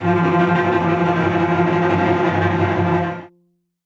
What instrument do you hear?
acoustic string instrument